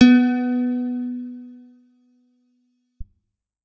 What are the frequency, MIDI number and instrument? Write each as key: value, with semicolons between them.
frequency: 246.9 Hz; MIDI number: 59; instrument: electronic guitar